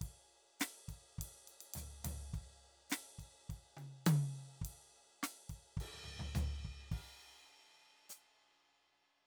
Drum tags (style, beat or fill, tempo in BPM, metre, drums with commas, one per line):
Motown
beat
104 BPM
4/4
crash, ride, hi-hat pedal, snare, high tom, floor tom, kick